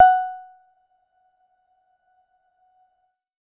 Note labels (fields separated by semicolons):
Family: keyboard; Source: electronic; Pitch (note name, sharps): F#5; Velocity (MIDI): 75; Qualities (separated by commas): percussive, reverb